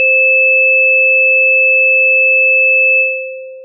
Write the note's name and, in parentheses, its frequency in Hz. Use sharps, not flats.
C5 (523.3 Hz)